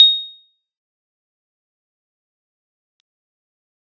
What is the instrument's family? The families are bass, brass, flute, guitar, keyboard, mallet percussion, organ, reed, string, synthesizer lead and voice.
keyboard